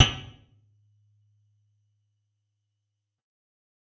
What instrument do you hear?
electronic guitar